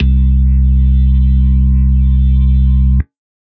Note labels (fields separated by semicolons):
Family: organ; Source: electronic; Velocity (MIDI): 50; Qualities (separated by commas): dark